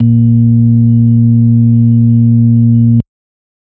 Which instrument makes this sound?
electronic organ